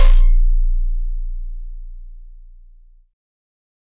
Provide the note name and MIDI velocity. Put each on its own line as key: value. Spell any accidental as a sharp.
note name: A#0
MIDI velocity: 75